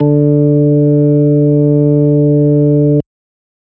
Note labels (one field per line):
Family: organ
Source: electronic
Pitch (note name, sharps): D3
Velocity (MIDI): 75